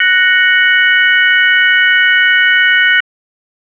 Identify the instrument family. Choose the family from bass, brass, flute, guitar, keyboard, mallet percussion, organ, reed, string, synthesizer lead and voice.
organ